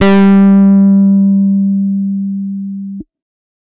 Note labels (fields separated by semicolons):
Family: guitar; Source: electronic; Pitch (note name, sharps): G3; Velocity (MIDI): 25; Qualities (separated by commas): distorted